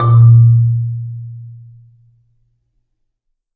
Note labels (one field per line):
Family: mallet percussion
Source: acoustic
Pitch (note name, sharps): A#2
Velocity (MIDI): 75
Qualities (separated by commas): dark, reverb